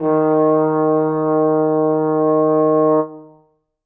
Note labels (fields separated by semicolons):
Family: brass; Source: acoustic; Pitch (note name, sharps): D#3; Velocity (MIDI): 50; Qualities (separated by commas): reverb